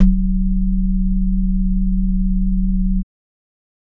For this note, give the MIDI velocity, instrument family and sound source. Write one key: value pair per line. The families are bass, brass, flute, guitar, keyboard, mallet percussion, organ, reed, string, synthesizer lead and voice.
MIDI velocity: 75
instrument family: organ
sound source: electronic